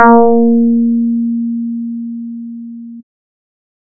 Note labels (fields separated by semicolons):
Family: bass; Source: synthesizer; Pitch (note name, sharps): A#3; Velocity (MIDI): 100